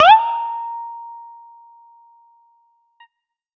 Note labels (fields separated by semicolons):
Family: guitar; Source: electronic; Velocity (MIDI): 127; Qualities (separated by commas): distorted